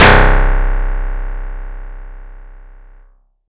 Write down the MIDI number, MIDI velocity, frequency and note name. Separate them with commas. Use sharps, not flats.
24, 127, 32.7 Hz, C1